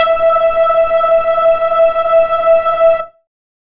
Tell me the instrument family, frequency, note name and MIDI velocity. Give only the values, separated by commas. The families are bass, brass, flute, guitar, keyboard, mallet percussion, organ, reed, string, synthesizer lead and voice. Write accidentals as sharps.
bass, 659.3 Hz, E5, 50